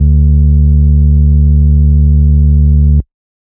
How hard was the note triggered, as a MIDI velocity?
50